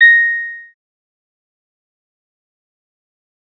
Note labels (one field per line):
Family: bass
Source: synthesizer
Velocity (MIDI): 25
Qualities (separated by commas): fast decay, percussive